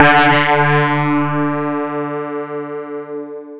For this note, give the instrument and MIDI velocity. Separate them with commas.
electronic mallet percussion instrument, 50